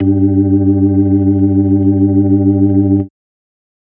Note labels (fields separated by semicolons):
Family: organ; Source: electronic; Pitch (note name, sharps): G2; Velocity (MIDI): 50